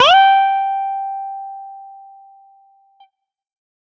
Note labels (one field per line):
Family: guitar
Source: electronic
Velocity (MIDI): 127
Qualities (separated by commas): distorted